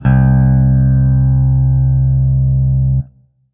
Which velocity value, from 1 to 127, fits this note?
75